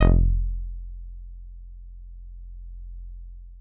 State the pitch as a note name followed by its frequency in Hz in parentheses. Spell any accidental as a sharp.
F1 (43.65 Hz)